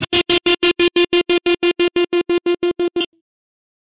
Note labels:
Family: guitar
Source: electronic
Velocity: 50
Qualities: bright, distorted, tempo-synced

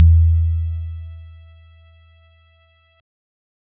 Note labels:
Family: keyboard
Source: electronic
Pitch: E2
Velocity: 75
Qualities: dark

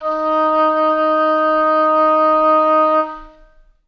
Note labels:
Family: reed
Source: acoustic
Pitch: D#4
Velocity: 25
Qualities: long release, reverb

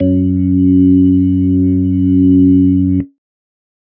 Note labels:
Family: organ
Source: electronic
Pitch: F#2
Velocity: 25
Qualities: dark

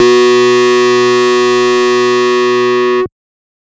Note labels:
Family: bass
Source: synthesizer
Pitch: B2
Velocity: 75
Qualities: bright, distorted, multiphonic

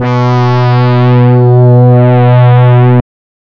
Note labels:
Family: reed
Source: synthesizer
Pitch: B2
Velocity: 75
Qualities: distorted, non-linear envelope

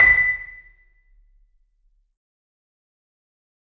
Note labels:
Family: mallet percussion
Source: acoustic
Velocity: 75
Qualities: fast decay, percussive, reverb

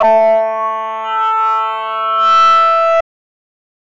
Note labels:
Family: voice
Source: synthesizer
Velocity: 127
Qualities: distorted

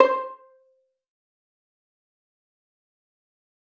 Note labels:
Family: string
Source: acoustic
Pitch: C5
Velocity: 100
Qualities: fast decay, percussive, reverb

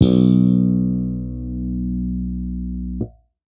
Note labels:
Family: bass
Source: electronic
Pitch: B1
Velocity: 127

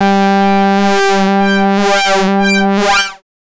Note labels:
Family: bass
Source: synthesizer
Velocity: 75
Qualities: distorted, non-linear envelope

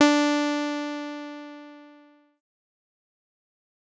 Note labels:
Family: bass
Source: synthesizer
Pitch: D4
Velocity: 127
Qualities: bright, distorted, fast decay

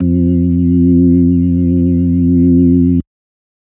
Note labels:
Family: organ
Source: electronic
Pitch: F2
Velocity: 100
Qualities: dark

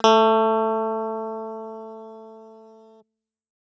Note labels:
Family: guitar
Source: electronic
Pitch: A3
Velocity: 127

